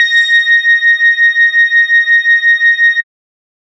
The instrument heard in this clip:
synthesizer bass